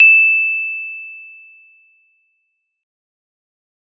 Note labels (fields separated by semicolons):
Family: mallet percussion; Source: acoustic; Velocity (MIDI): 50; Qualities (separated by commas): bright